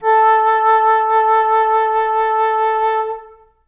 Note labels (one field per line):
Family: flute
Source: acoustic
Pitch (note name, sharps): A4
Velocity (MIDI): 100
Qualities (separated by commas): reverb